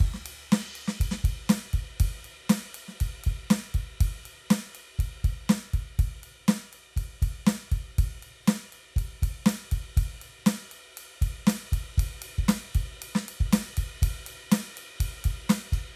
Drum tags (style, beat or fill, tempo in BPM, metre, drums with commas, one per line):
rock
beat
120 BPM
4/4
crash, ride, ride bell, hi-hat pedal, snare, kick